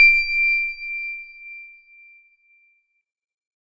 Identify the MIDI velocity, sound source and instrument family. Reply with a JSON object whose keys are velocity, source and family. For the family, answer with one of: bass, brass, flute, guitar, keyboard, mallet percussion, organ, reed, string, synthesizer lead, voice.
{"velocity": 25, "source": "electronic", "family": "organ"}